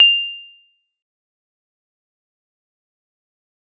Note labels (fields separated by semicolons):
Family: mallet percussion; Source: acoustic; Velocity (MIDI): 100; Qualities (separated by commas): bright, fast decay, percussive